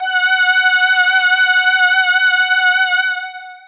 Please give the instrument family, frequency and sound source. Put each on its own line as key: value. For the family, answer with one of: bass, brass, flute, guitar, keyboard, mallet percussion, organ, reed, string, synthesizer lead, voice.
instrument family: voice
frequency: 740 Hz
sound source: synthesizer